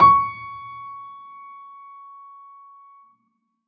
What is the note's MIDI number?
85